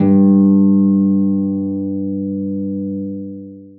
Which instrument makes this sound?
acoustic string instrument